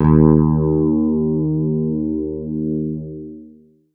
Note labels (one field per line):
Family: guitar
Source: electronic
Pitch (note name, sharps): D#2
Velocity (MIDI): 25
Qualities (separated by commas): long release